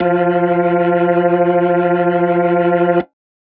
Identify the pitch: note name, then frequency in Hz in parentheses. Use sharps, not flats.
F3 (174.6 Hz)